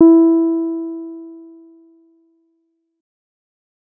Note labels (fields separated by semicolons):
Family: bass; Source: synthesizer; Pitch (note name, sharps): E4; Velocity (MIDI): 25